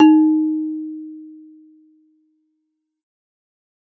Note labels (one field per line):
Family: mallet percussion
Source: acoustic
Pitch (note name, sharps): D#4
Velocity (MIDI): 75